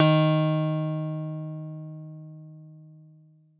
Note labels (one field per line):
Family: guitar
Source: synthesizer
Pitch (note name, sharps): D#3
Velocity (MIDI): 127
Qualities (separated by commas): dark